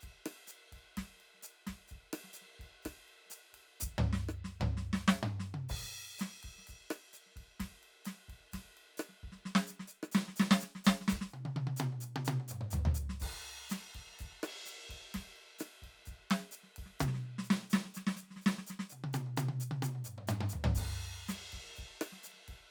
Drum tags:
bossa nova
beat
127 BPM
4/4
crash, ride, hi-hat pedal, snare, cross-stick, high tom, mid tom, floor tom, kick

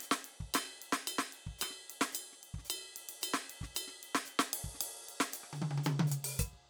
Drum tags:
songo
beat
112 BPM
4/4
ride, ride bell, closed hi-hat, hi-hat pedal, percussion, snare, cross-stick, high tom, kick

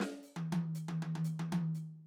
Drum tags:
jazz-funk
fill
116 BPM
4/4
closed hi-hat, hi-hat pedal, snare, high tom

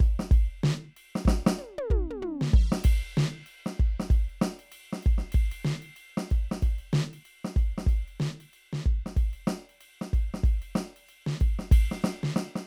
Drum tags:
rock
beat
95 BPM
4/4
crash, ride, ride bell, hi-hat pedal, snare, high tom, mid tom, floor tom, kick

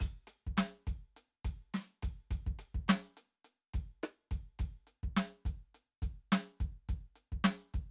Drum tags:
rock
beat
105 BPM
4/4
closed hi-hat, snare, cross-stick, kick

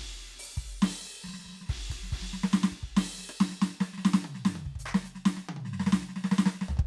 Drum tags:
hip-hop
beat
70 BPM
4/4
crash, ride, ride bell, open hi-hat, hi-hat pedal, percussion, snare, cross-stick, high tom, floor tom, kick

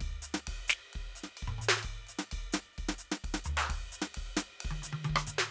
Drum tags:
Dominican merengue
beat
130 BPM
4/4
ride, ride bell, hi-hat pedal, percussion, snare, cross-stick, high tom, mid tom, floor tom, kick

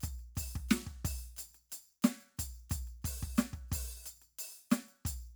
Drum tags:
hip-hop
beat
90 BPM
4/4
percussion, snare, kick

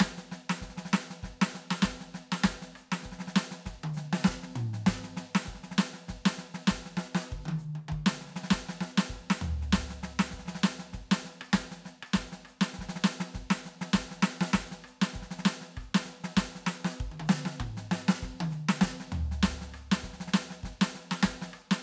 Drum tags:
New Orleans second line
beat
99 BPM
4/4
hi-hat pedal, snare, cross-stick, high tom, mid tom, floor tom, kick

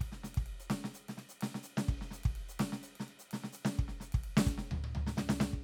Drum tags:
linear jazz
beat
128 BPM
4/4
ride, hi-hat pedal, snare, high tom, floor tom, kick

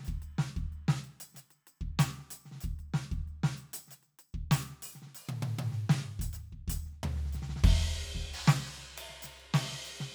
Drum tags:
funk
beat
95 BPM
4/4
crash, ride, percussion, snare, high tom, floor tom, kick

